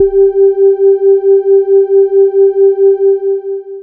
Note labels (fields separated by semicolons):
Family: bass; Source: synthesizer; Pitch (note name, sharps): G4; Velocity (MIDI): 25; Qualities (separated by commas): long release